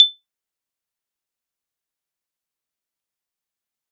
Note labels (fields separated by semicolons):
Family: keyboard; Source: electronic; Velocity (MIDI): 100; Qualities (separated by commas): bright, fast decay, percussive